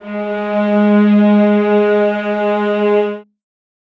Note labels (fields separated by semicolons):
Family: string; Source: acoustic; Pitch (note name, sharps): G#3; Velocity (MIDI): 75; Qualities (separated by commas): reverb